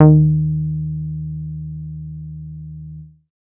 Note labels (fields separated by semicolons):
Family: bass; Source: synthesizer; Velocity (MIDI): 75; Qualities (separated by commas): dark